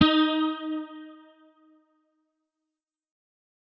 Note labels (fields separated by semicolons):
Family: guitar; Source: electronic; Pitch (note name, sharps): D#4; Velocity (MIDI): 25; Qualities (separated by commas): fast decay